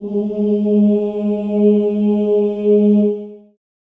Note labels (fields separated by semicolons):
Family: voice; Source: acoustic; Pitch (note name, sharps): G#3; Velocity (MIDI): 50; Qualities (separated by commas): reverb